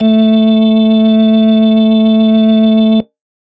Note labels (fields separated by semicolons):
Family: organ; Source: electronic; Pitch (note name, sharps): A3; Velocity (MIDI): 25; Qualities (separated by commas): distorted